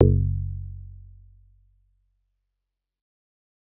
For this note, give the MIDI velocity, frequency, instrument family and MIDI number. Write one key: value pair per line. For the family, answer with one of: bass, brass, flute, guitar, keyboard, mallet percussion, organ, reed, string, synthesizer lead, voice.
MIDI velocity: 127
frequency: 46.25 Hz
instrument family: bass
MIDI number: 30